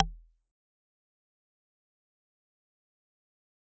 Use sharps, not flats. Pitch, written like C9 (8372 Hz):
E1 (41.2 Hz)